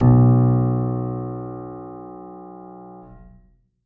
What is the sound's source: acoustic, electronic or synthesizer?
acoustic